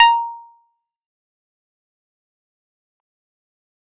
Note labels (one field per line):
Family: keyboard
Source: electronic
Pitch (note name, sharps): A#5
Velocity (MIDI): 100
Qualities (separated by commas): fast decay, percussive